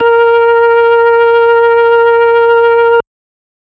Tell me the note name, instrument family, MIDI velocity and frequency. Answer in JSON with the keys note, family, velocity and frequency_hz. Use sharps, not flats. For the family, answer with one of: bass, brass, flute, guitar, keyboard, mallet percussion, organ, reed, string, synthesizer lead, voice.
{"note": "A#4", "family": "organ", "velocity": 75, "frequency_hz": 466.2}